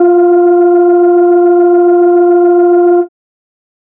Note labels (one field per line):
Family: organ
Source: electronic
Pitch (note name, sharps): F4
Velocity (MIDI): 50